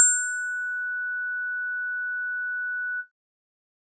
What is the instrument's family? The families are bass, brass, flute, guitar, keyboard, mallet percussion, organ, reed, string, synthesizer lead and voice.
keyboard